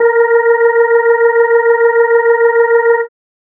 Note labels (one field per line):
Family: organ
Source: electronic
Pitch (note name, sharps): A#4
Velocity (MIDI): 127